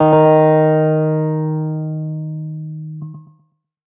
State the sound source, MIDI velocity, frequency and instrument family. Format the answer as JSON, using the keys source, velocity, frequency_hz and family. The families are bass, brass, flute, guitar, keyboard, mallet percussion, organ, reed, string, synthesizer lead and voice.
{"source": "electronic", "velocity": 75, "frequency_hz": 155.6, "family": "keyboard"}